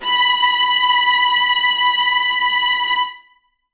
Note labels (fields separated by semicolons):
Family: string; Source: acoustic; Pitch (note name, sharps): B5; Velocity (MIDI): 100; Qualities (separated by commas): bright, reverb